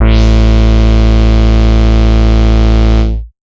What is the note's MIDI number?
33